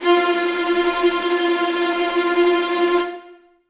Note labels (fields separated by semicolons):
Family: string; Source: acoustic; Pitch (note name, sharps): F4; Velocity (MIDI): 127; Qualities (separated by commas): non-linear envelope, reverb